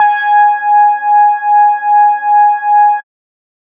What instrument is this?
synthesizer bass